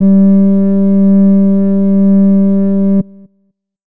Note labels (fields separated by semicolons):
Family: flute; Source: acoustic; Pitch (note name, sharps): G3; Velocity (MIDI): 127; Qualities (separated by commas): dark